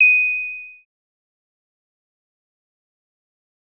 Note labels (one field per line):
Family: synthesizer lead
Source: synthesizer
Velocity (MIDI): 100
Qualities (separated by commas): bright, distorted, fast decay